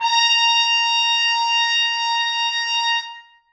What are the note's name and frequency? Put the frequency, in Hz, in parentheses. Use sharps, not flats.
A#5 (932.3 Hz)